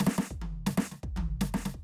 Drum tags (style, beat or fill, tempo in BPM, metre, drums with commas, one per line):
punk
fill
128 BPM
4/4
snare, high tom, floor tom, kick